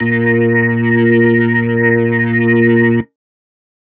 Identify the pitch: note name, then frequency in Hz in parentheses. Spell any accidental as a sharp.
A#2 (116.5 Hz)